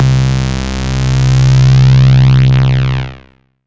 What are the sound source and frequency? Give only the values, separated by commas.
synthesizer, 65.41 Hz